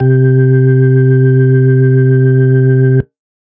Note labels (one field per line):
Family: organ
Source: electronic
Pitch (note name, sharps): C3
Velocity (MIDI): 50